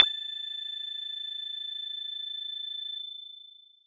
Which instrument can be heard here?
electronic mallet percussion instrument